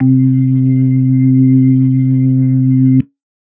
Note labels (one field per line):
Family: organ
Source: electronic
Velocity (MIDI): 25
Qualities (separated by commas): dark